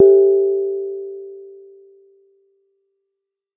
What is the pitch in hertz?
392 Hz